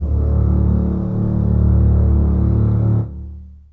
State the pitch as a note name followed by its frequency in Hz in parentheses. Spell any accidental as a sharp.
D1 (36.71 Hz)